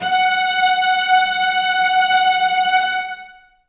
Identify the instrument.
acoustic string instrument